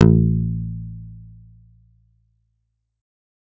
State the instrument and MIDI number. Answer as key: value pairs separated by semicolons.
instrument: synthesizer bass; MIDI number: 33